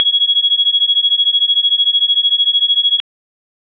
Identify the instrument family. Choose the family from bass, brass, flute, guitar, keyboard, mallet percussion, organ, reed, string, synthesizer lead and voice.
organ